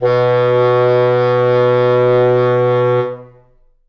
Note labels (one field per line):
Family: reed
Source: acoustic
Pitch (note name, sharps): B2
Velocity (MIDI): 100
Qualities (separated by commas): long release, reverb